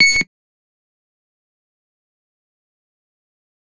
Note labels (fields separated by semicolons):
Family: bass; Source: synthesizer; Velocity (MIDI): 100; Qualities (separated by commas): distorted, fast decay, percussive